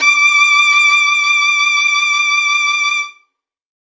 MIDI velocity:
127